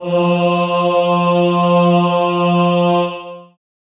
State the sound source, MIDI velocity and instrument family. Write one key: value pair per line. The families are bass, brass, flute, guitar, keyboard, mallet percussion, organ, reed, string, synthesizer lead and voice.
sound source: acoustic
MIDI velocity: 100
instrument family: voice